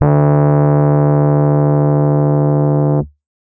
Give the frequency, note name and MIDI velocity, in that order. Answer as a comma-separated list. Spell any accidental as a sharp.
73.42 Hz, D2, 100